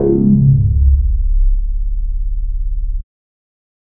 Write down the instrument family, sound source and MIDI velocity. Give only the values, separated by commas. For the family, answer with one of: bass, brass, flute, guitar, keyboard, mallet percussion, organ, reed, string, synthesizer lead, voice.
bass, synthesizer, 25